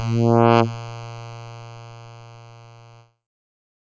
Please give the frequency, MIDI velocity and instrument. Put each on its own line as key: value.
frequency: 116.5 Hz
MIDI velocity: 25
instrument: synthesizer keyboard